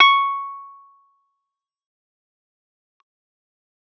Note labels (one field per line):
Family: keyboard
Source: electronic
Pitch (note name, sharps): C#6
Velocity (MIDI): 127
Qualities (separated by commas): fast decay, percussive